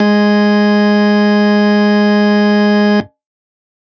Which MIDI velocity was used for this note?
127